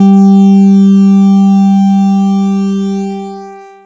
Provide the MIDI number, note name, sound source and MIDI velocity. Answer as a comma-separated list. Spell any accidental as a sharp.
55, G3, synthesizer, 127